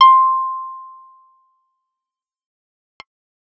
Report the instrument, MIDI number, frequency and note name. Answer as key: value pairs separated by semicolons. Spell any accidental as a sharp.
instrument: synthesizer bass; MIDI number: 84; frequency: 1047 Hz; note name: C6